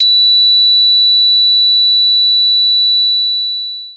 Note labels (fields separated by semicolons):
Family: mallet percussion; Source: acoustic; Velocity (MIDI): 25; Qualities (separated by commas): bright, long release